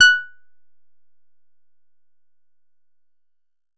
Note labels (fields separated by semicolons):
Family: guitar; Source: synthesizer; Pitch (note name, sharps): F#6; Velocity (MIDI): 75; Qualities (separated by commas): percussive